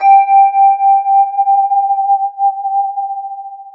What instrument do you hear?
electronic guitar